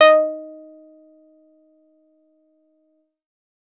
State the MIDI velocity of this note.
127